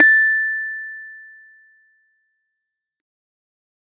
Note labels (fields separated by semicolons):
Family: keyboard; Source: electronic; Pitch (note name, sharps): A6; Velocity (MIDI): 100; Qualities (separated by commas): fast decay